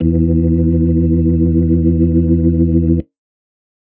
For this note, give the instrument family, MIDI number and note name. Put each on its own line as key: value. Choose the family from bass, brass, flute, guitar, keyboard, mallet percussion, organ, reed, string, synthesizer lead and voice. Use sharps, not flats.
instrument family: organ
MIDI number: 40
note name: E2